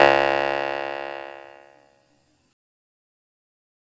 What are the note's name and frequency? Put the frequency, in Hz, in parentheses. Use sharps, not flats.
C#2 (69.3 Hz)